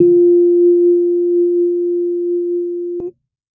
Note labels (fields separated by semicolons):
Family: keyboard; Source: electronic; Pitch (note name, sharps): F4; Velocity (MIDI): 25